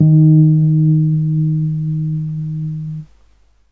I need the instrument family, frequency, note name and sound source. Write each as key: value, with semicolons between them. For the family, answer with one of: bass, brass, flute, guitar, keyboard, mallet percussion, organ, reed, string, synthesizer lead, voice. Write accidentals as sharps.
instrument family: keyboard; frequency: 155.6 Hz; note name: D#3; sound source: electronic